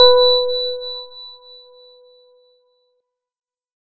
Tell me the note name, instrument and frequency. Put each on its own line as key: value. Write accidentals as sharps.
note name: B4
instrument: electronic organ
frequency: 493.9 Hz